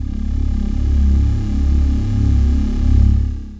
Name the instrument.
synthesizer voice